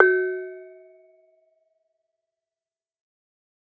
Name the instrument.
acoustic mallet percussion instrument